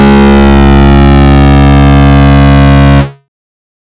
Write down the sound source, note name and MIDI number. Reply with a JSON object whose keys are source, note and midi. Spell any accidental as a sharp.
{"source": "synthesizer", "note": "C#2", "midi": 37}